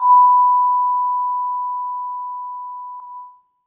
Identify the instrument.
acoustic mallet percussion instrument